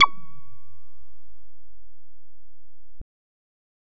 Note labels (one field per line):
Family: bass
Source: synthesizer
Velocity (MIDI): 25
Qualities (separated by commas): distorted